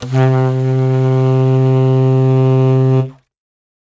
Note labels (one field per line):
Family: reed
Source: acoustic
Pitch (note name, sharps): C3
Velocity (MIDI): 25